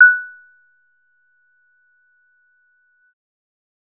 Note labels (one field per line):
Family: bass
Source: synthesizer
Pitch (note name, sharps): F#6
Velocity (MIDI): 25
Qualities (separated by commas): percussive